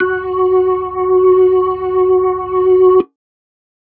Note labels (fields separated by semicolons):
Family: organ; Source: electronic; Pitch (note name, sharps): F#4; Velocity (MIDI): 127